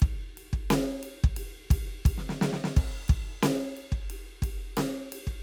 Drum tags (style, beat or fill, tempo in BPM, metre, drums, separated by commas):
rock, beat, 88 BPM, 4/4, crash, ride, snare, kick